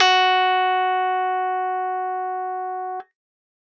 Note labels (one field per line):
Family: keyboard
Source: electronic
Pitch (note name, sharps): F#4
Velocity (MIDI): 127